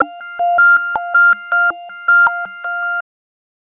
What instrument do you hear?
synthesizer bass